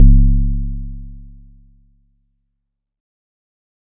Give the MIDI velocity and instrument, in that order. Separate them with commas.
127, electronic keyboard